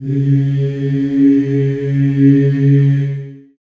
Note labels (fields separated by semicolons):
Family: voice; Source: acoustic; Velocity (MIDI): 25; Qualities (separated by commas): long release, reverb